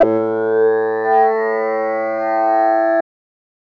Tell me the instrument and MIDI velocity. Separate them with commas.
synthesizer voice, 100